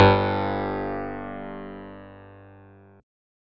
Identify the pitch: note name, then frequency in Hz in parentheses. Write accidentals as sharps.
G1 (49 Hz)